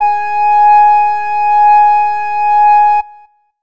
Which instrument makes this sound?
acoustic flute